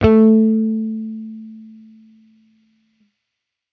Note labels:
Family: bass; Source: electronic; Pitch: A3; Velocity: 50; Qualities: distorted

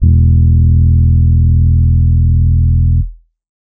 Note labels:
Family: keyboard; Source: electronic; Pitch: E1; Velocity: 25; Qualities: dark

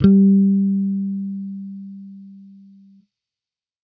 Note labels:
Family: bass; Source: electronic; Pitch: G3; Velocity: 25

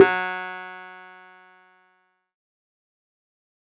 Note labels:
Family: keyboard; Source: electronic; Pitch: F#3; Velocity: 75; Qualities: distorted, fast decay

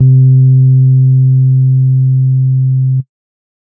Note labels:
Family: keyboard; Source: electronic; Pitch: C3; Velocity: 25; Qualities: dark

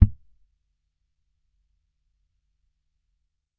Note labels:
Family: bass; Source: electronic; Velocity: 25; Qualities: percussive

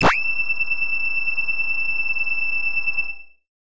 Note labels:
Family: bass; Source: synthesizer; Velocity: 75; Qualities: distorted

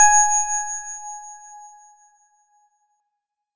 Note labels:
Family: organ; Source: electronic; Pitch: G#5; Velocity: 127; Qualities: bright

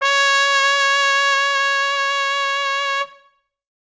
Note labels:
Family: brass; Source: acoustic; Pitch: C#5; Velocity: 127; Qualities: bright

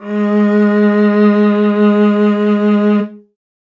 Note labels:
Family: string; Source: acoustic; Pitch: G#3; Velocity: 50; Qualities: reverb

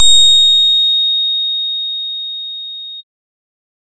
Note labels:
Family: bass; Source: synthesizer; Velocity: 75; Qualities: bright, distorted

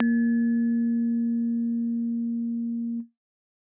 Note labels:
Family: keyboard; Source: acoustic; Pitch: A#3; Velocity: 50

